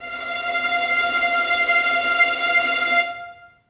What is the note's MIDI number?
77